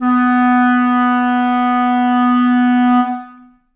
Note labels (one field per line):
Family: reed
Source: acoustic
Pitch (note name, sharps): B3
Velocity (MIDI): 100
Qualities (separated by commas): dark, long release, reverb